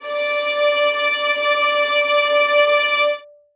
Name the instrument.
acoustic string instrument